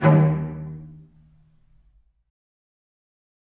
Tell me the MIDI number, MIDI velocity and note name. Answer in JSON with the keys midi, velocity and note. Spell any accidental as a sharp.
{"midi": 39, "velocity": 127, "note": "D#2"}